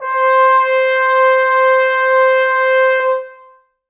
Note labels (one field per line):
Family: brass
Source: acoustic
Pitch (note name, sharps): C5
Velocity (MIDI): 100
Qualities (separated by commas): long release, reverb